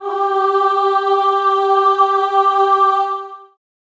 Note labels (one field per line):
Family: voice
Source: acoustic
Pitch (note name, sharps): G4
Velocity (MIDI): 75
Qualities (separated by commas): long release, reverb